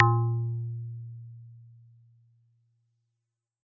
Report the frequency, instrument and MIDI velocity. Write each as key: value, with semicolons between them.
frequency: 116.5 Hz; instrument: synthesizer guitar; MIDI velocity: 127